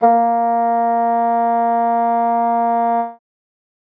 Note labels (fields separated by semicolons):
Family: reed; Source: acoustic; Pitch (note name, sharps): A#3; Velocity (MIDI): 75